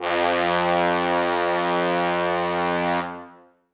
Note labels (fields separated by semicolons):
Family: brass; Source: acoustic; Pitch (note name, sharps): F2; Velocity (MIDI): 127; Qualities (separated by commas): bright, reverb